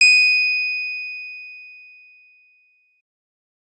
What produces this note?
electronic keyboard